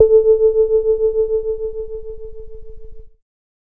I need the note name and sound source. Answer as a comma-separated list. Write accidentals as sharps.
A4, electronic